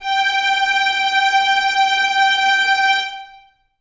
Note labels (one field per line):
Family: string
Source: acoustic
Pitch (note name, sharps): G5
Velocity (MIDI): 100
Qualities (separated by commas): bright, non-linear envelope, reverb